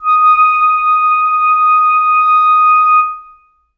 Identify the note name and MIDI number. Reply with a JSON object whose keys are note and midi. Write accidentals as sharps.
{"note": "D#6", "midi": 87}